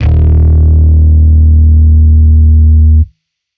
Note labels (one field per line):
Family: bass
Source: electronic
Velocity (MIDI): 100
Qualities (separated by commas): distorted